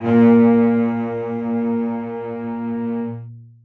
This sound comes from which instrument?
acoustic string instrument